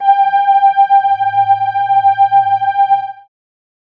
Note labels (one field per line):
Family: keyboard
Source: synthesizer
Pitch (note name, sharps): G5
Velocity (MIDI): 75